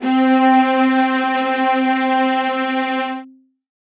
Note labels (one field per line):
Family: string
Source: acoustic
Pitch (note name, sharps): C4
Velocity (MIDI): 127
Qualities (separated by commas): reverb